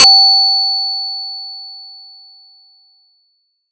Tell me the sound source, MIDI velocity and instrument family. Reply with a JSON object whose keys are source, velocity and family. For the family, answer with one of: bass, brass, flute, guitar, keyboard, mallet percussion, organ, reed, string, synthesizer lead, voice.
{"source": "acoustic", "velocity": 127, "family": "mallet percussion"}